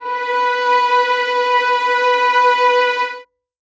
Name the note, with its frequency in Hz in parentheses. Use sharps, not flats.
B4 (493.9 Hz)